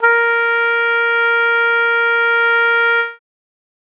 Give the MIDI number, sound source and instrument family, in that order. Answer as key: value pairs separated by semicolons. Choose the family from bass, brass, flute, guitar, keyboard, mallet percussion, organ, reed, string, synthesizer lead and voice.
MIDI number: 70; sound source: acoustic; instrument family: reed